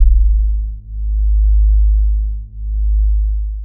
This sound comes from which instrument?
synthesizer bass